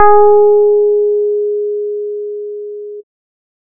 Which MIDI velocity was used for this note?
25